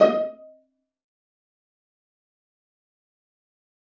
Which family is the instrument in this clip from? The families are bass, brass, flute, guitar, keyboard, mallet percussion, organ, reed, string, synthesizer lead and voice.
string